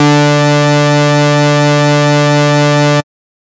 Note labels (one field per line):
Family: bass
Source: synthesizer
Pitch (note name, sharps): D3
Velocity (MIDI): 25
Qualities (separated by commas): bright, distorted